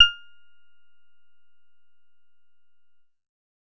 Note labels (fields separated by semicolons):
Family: bass; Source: synthesizer; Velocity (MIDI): 50; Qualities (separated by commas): percussive